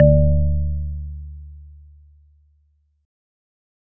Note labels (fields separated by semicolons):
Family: organ; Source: electronic; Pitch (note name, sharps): D2; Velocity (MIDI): 50